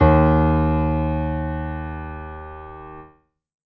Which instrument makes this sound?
acoustic keyboard